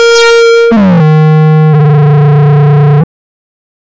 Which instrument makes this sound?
synthesizer bass